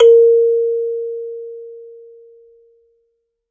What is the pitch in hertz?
466.2 Hz